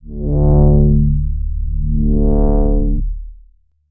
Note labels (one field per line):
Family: bass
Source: synthesizer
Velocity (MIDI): 50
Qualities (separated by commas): distorted, long release, tempo-synced